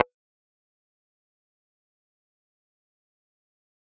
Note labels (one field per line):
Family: bass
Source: synthesizer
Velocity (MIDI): 75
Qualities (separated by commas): fast decay, percussive